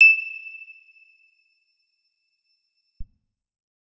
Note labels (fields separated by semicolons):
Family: guitar; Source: electronic; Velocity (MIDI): 100; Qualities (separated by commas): bright, percussive, reverb